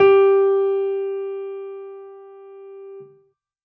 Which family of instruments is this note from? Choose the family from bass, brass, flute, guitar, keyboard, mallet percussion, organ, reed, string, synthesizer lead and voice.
keyboard